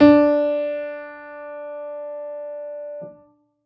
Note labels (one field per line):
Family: keyboard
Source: acoustic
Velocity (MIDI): 50